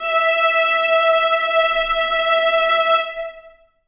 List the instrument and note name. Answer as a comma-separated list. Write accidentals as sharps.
acoustic string instrument, E5